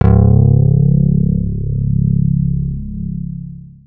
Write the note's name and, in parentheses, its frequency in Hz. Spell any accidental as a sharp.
C#1 (34.65 Hz)